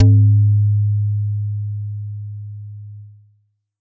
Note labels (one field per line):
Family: bass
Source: synthesizer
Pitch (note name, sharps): G#2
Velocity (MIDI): 100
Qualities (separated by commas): distorted